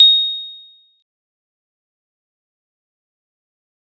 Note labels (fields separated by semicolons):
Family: mallet percussion; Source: acoustic; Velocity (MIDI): 25; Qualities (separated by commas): bright, fast decay, percussive